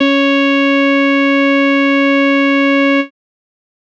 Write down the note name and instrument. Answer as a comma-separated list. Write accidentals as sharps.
C#4, synthesizer bass